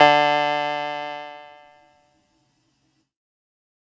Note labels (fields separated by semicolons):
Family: keyboard; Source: electronic; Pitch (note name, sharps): D3; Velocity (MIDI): 127; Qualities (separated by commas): bright, distorted